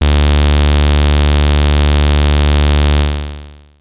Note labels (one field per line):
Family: bass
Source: synthesizer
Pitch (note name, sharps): D2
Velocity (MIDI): 127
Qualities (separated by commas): bright, distorted, long release